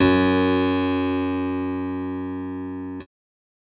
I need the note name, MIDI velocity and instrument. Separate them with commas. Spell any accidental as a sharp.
F#2, 127, electronic keyboard